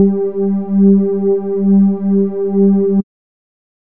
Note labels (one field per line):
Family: bass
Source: synthesizer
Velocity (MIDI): 25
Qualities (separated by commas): dark